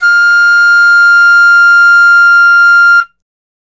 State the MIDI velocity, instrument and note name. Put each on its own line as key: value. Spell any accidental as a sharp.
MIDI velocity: 75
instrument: acoustic flute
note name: F6